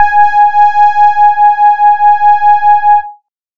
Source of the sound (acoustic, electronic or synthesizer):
synthesizer